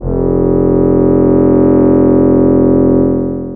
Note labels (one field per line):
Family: voice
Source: synthesizer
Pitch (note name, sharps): F1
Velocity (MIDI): 100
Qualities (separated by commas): distorted, long release